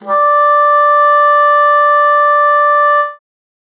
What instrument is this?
acoustic reed instrument